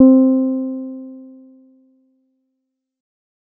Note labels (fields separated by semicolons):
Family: bass; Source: synthesizer; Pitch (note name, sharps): C4; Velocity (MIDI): 25; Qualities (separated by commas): dark